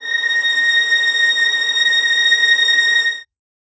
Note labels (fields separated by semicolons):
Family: string; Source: acoustic; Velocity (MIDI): 75; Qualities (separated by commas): reverb